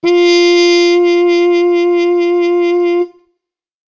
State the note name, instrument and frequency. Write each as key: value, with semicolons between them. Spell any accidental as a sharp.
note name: F4; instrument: acoustic brass instrument; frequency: 349.2 Hz